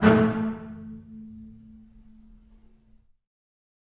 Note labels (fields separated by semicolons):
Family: string; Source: acoustic; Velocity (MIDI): 75; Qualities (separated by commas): reverb